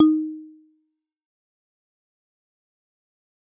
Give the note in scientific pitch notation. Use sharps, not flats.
D#4